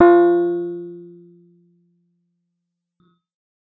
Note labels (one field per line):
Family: keyboard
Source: electronic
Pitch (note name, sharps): F4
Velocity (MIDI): 50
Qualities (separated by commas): distorted